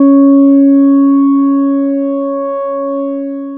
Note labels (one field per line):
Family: bass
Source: synthesizer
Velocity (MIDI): 75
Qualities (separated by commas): long release